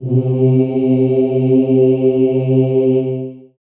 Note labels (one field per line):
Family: voice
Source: acoustic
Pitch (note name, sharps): C3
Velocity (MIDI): 100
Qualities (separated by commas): dark, long release, reverb